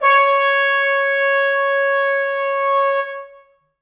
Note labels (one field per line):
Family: brass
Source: acoustic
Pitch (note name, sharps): C#5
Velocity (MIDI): 100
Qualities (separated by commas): reverb